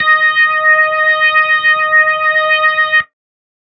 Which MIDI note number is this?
75